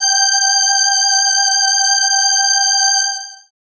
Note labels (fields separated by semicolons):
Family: keyboard; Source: synthesizer; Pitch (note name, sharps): G5; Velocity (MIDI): 100; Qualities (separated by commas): bright